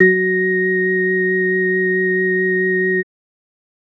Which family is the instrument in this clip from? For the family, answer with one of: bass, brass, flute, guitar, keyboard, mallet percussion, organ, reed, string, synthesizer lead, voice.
organ